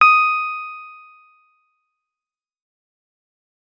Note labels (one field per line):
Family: guitar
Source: electronic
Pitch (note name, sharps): D#6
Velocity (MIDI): 25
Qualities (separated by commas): fast decay